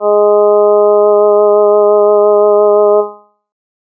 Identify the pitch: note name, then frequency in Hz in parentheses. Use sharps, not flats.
G#3 (207.7 Hz)